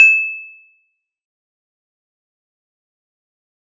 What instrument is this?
acoustic mallet percussion instrument